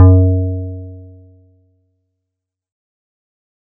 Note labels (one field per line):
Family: keyboard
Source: electronic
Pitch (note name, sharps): F#2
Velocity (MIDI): 75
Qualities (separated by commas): dark, fast decay